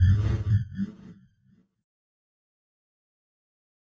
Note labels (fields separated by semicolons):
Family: keyboard; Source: electronic; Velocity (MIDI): 25; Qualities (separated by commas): fast decay, non-linear envelope